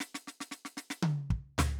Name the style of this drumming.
country